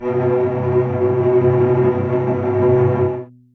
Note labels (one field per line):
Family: string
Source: acoustic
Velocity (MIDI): 75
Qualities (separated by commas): bright, non-linear envelope, reverb